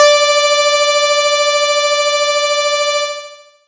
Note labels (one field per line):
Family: bass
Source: synthesizer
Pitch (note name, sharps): D5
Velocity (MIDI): 25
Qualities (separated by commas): bright, distorted, long release